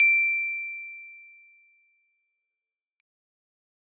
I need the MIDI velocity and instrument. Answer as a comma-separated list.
50, acoustic keyboard